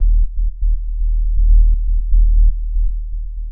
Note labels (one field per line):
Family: synthesizer lead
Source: synthesizer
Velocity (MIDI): 75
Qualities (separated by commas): dark, long release, tempo-synced